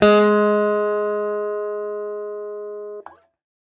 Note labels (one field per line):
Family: guitar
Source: electronic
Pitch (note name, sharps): G#3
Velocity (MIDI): 127